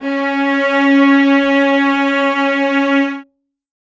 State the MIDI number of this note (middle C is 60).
61